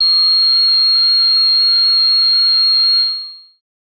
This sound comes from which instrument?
synthesizer voice